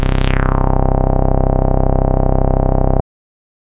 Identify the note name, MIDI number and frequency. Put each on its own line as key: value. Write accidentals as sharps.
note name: C1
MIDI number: 24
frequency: 32.7 Hz